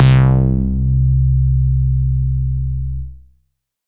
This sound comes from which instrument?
synthesizer bass